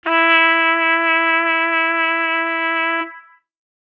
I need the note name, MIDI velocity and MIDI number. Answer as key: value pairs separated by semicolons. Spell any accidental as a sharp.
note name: E4; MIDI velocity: 75; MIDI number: 64